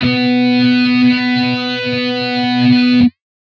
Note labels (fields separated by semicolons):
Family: guitar; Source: electronic; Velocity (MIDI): 50; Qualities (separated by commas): bright, distorted